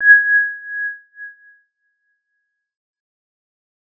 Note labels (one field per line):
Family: bass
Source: synthesizer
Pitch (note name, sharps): G#6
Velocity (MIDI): 50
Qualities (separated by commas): fast decay